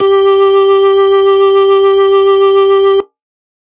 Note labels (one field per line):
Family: organ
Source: electronic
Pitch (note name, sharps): G4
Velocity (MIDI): 75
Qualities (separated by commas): distorted